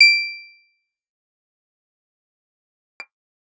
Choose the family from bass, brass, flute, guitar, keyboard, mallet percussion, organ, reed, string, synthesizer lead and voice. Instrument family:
guitar